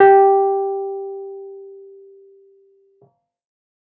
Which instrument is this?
electronic keyboard